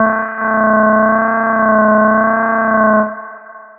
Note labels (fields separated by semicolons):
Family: bass; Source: synthesizer; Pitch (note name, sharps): A3; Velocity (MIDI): 50; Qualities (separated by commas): long release, reverb